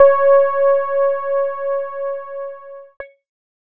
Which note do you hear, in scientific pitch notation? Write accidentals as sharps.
C#5